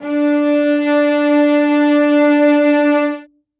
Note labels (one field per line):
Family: string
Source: acoustic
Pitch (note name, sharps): D4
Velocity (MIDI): 100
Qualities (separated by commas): reverb